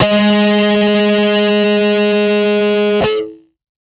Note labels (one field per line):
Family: guitar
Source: electronic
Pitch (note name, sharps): G#3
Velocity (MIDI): 100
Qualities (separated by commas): distorted